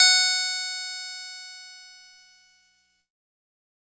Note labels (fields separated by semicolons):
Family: keyboard; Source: electronic; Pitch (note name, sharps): F#5; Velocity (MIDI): 75; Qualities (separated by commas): bright, distorted